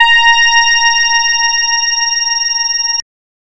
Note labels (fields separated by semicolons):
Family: bass; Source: synthesizer; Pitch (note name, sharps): A#5; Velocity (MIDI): 75; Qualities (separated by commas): bright, distorted, multiphonic